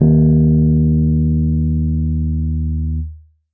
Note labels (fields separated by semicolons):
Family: keyboard; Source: electronic; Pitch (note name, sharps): D#2; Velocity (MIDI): 75